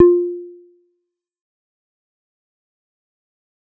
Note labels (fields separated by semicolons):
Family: bass; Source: synthesizer; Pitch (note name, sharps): F4; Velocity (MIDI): 127; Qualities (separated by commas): fast decay, percussive